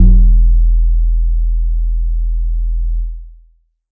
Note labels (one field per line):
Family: mallet percussion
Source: acoustic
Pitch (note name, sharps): E1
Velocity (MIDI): 75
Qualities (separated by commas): long release